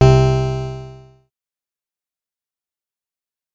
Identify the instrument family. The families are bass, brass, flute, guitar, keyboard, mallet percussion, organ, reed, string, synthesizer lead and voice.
bass